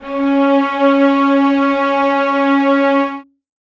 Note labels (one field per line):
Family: string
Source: acoustic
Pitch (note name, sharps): C#4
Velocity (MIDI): 50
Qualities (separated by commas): reverb